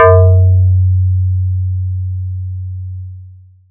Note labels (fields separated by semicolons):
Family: mallet percussion; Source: electronic; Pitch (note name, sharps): F#2; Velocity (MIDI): 100; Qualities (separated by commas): long release, multiphonic